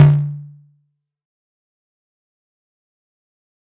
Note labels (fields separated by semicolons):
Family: mallet percussion; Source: acoustic; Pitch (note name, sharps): D3; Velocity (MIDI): 127; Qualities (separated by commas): fast decay, percussive